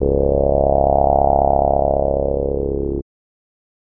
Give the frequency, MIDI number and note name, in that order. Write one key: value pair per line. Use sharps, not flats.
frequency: 34.65 Hz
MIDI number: 25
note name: C#1